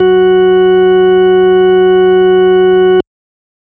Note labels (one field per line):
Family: organ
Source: electronic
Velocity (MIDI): 100